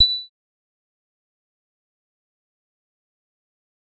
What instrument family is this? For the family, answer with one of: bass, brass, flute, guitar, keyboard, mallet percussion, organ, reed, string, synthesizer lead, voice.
bass